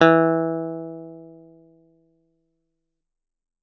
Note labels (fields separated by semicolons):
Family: guitar; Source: acoustic; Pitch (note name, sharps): E3; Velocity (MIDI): 100